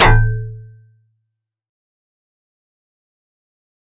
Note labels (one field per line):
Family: mallet percussion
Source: acoustic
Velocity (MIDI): 100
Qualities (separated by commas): fast decay, percussive